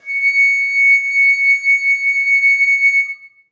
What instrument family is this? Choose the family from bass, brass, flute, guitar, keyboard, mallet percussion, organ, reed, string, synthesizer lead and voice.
flute